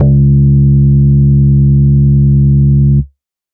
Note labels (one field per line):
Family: organ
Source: electronic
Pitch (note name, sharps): C#2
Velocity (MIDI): 75